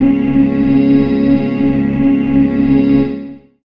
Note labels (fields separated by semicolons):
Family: organ; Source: electronic; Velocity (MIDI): 127; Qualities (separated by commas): reverb